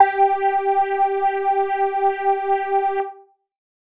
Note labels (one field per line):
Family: keyboard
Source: electronic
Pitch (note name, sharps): G4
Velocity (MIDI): 100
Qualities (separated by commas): distorted